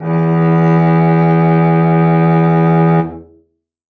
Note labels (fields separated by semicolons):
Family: string; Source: acoustic; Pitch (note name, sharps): E2; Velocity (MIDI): 127; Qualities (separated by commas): reverb